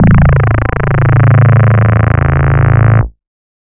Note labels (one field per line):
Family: bass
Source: synthesizer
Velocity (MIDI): 75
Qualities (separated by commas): distorted